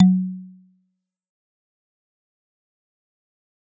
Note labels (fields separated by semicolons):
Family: mallet percussion; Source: acoustic; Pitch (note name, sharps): F#3; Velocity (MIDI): 127; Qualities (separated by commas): dark, fast decay, percussive